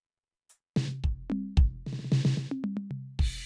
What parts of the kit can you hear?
crash, hi-hat pedal, snare, high tom, mid tom, floor tom and kick